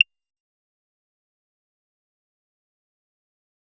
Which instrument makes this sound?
synthesizer bass